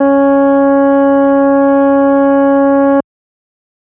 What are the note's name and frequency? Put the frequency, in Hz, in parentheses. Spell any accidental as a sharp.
C#4 (277.2 Hz)